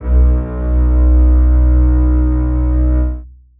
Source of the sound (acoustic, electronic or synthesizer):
acoustic